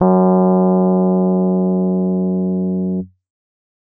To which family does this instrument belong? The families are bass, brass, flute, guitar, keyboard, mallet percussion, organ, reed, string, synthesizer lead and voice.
keyboard